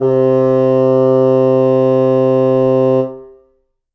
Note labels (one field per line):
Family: reed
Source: acoustic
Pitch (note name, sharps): C3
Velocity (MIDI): 100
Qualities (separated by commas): reverb